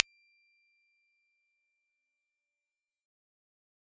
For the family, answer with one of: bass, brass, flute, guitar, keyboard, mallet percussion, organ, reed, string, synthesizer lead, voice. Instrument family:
bass